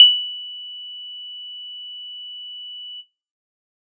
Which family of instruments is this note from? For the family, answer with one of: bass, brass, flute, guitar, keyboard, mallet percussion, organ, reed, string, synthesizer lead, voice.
bass